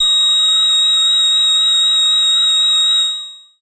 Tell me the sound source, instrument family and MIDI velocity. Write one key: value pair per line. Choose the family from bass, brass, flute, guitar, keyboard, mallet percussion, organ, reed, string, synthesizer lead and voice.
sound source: synthesizer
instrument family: voice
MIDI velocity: 127